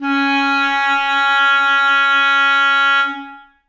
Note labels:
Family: reed; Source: acoustic; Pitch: C#4; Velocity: 127; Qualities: long release, reverb

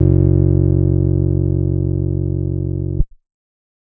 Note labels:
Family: keyboard; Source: electronic; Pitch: F#1; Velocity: 75

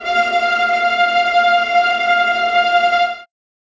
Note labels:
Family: string; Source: acoustic; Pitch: F5; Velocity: 25; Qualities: bright, non-linear envelope, reverb

